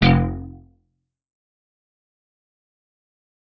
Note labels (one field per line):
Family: guitar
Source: electronic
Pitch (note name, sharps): F1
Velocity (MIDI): 100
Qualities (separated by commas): fast decay, percussive